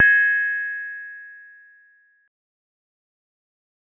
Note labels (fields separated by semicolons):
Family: mallet percussion; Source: acoustic; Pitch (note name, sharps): G#6; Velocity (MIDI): 25; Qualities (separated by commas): fast decay, reverb